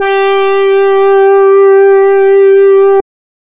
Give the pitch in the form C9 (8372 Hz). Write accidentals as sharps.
G4 (392 Hz)